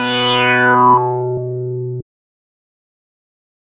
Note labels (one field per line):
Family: bass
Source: synthesizer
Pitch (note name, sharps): B2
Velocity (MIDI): 50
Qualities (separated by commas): distorted, fast decay